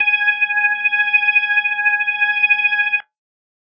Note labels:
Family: organ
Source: electronic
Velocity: 75

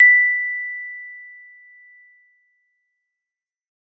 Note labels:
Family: mallet percussion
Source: acoustic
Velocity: 127

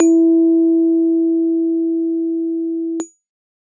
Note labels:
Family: keyboard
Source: electronic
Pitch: E4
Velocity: 25

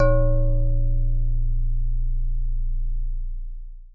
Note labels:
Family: mallet percussion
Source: acoustic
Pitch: A#0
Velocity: 127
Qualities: long release

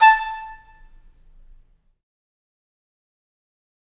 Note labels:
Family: reed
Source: acoustic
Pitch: A5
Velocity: 25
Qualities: fast decay, percussive, reverb

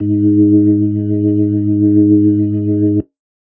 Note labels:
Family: organ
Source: electronic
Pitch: G#2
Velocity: 75

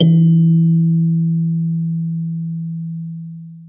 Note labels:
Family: mallet percussion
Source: acoustic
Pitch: E3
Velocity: 50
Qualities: dark, long release, reverb

